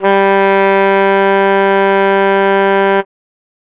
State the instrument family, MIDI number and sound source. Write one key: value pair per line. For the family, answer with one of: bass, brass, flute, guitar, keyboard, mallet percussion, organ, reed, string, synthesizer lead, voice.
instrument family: reed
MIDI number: 55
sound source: acoustic